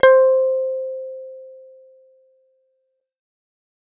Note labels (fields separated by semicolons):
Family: bass; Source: synthesizer; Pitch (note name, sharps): C5; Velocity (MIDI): 100